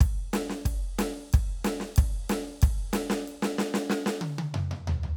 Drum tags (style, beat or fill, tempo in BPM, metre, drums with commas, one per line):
rock
beat
92 BPM
4/4
ride, snare, high tom, mid tom, floor tom, kick